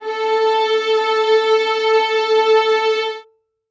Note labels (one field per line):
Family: string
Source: acoustic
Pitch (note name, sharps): A4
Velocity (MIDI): 127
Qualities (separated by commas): reverb